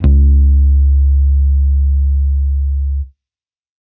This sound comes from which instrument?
electronic bass